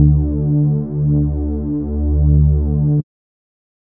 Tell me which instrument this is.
synthesizer bass